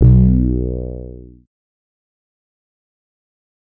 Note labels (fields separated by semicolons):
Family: bass; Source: synthesizer; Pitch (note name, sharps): B1; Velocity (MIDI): 25; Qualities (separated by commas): distorted, fast decay